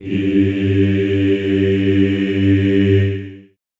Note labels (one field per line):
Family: voice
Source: acoustic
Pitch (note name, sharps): G2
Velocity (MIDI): 127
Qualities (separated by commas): long release, reverb